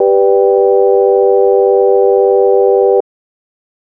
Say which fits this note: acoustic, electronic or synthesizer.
electronic